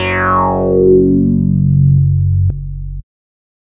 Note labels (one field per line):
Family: bass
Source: synthesizer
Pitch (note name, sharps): F#1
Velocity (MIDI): 50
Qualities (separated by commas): distorted